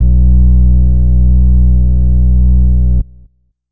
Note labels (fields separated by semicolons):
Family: flute; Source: acoustic; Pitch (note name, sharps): B1; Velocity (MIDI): 25; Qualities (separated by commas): dark